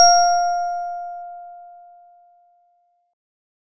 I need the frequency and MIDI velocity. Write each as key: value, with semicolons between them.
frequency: 698.5 Hz; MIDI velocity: 50